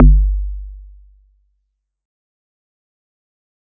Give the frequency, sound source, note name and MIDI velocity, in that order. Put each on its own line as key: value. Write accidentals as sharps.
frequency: 49 Hz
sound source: acoustic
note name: G1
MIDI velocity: 75